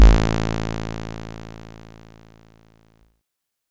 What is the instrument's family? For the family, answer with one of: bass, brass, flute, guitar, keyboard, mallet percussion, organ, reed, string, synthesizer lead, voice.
bass